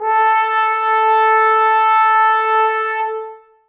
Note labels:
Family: brass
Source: acoustic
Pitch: A4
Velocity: 100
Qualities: reverb

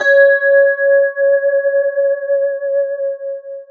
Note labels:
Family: guitar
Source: electronic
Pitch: C#5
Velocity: 127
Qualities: long release, multiphonic, non-linear envelope

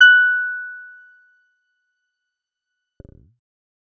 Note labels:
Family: bass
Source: synthesizer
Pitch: F#6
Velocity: 25

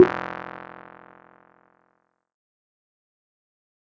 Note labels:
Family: keyboard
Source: electronic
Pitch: F1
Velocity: 127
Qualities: fast decay, percussive

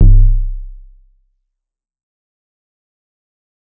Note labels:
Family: bass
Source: synthesizer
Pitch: C1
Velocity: 25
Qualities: dark, fast decay

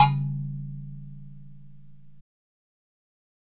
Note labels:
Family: mallet percussion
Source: acoustic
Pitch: C#3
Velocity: 127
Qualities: fast decay, reverb

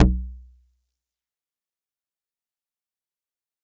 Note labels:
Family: mallet percussion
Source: acoustic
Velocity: 75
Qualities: multiphonic, percussive

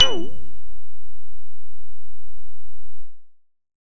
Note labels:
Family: bass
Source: synthesizer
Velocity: 25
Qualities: bright, distorted

